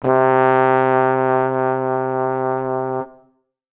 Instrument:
acoustic brass instrument